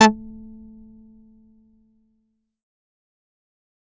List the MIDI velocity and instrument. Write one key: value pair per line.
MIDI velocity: 50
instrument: synthesizer bass